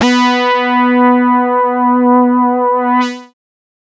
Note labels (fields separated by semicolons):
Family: bass; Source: synthesizer; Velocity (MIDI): 50; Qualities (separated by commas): distorted, multiphonic